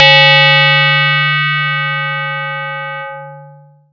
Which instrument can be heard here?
acoustic mallet percussion instrument